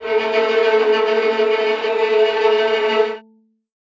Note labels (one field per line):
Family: string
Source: acoustic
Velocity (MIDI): 25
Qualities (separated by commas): non-linear envelope, reverb